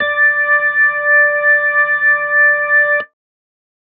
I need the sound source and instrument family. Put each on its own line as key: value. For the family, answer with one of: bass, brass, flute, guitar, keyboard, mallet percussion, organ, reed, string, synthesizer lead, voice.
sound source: electronic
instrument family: organ